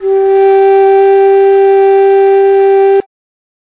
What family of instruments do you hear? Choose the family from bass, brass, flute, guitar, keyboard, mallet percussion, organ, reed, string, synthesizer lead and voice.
flute